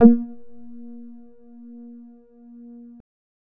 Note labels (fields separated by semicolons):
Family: bass; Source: synthesizer; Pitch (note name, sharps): A#3; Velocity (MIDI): 25; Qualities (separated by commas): dark, distorted, percussive